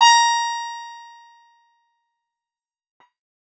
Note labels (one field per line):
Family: guitar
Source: acoustic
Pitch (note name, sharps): A#5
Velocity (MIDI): 100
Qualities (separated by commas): bright, distorted, fast decay